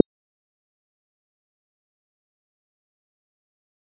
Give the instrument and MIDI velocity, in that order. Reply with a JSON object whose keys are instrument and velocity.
{"instrument": "synthesizer bass", "velocity": 25}